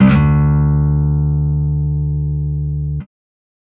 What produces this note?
electronic guitar